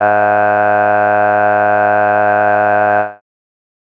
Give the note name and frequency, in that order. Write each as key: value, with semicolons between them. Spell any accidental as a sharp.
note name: G#2; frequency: 103.8 Hz